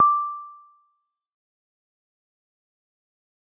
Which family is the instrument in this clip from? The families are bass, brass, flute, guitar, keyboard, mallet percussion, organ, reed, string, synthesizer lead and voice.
mallet percussion